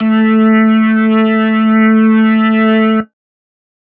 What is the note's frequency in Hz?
220 Hz